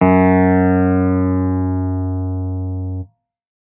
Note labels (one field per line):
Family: keyboard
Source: electronic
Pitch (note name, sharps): F#2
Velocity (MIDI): 75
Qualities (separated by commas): distorted